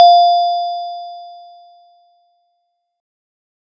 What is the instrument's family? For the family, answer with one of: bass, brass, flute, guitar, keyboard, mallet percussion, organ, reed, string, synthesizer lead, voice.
mallet percussion